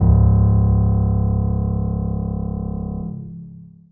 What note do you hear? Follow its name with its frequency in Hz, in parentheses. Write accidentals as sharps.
C#1 (34.65 Hz)